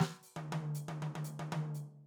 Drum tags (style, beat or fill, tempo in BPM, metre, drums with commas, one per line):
jazz-funk
fill
116 BPM
4/4
closed hi-hat, hi-hat pedal, snare, high tom